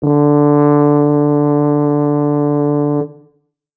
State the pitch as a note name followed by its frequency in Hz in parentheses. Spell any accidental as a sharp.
D3 (146.8 Hz)